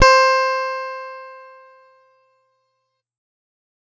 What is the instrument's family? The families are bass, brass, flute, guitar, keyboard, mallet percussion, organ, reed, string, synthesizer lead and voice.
guitar